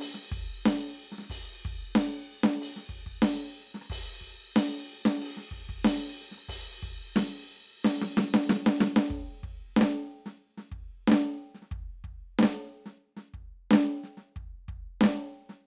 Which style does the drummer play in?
funk rock